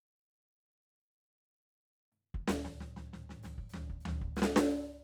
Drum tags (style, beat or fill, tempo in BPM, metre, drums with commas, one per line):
funk
fill
95 BPM
4/4
hi-hat pedal, snare, mid tom, floor tom, kick